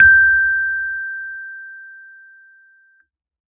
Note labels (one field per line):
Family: keyboard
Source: electronic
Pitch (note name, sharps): G6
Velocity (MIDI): 127